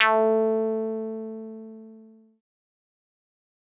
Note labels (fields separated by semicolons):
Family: synthesizer lead; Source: synthesizer; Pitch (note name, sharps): A3; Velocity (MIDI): 100; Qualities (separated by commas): distorted, fast decay